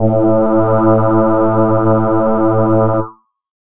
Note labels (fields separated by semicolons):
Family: voice; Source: synthesizer; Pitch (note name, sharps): A2; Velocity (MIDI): 127; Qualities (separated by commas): multiphonic